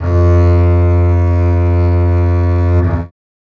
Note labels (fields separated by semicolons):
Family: string; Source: acoustic; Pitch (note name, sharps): F2; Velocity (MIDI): 127; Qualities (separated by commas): reverb